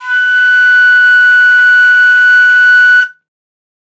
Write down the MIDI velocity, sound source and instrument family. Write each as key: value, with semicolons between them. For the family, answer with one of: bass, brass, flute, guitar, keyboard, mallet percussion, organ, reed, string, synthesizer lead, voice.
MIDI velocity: 50; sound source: acoustic; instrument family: flute